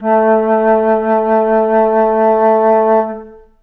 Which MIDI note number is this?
57